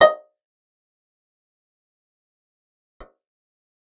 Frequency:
622.3 Hz